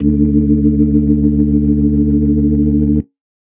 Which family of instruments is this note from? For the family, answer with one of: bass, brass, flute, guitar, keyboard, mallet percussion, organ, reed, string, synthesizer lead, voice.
organ